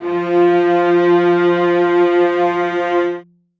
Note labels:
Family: string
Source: acoustic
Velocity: 100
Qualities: reverb

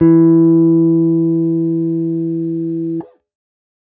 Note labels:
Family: guitar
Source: electronic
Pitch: E3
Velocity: 50

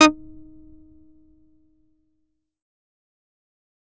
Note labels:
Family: bass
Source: synthesizer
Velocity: 100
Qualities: distorted, fast decay, percussive

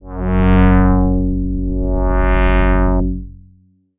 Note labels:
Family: bass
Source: synthesizer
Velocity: 100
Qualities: distorted, long release, tempo-synced

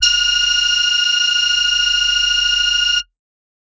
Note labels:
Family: voice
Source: synthesizer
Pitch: F6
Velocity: 100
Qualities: multiphonic

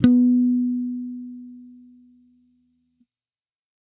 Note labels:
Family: bass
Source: electronic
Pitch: B3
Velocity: 100

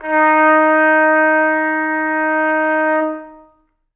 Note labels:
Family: brass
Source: acoustic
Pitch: D#4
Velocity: 25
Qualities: long release, reverb

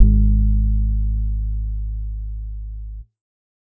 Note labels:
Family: bass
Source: synthesizer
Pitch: G#1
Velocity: 25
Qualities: dark, reverb

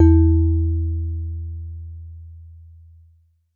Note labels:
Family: mallet percussion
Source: acoustic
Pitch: E2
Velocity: 127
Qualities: dark

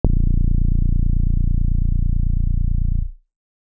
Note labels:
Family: keyboard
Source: electronic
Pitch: A#0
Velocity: 75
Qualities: distorted

